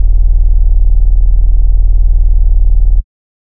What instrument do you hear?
synthesizer bass